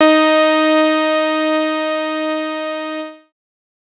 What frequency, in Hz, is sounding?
311.1 Hz